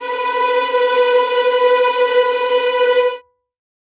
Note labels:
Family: string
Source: acoustic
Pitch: B4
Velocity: 75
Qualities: bright, non-linear envelope, reverb

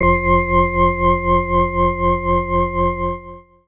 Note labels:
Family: organ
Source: electronic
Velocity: 127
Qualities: distorted

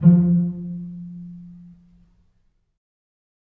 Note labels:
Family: string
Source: acoustic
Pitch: F3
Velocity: 50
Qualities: dark, reverb

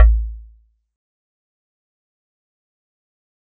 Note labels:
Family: mallet percussion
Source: acoustic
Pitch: A1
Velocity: 25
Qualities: fast decay, percussive

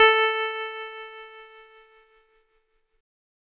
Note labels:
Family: keyboard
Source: electronic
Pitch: A4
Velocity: 50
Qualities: bright, distorted

